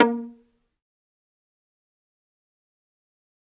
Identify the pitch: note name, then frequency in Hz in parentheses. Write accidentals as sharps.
A#3 (233.1 Hz)